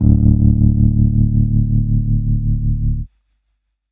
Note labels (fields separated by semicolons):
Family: keyboard; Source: electronic; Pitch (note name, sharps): D1; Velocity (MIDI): 75; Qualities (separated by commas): distorted